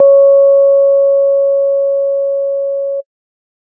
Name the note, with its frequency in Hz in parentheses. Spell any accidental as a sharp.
C#5 (554.4 Hz)